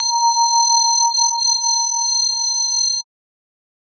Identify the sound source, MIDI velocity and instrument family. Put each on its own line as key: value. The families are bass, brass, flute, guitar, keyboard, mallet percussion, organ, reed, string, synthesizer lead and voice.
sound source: electronic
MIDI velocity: 100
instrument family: mallet percussion